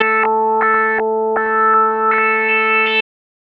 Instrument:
synthesizer bass